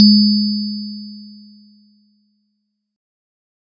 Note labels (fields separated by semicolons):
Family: mallet percussion; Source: acoustic; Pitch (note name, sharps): G#3; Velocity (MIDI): 50; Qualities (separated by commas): bright